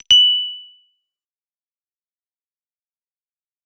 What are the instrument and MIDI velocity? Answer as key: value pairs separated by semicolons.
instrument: synthesizer bass; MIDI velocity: 25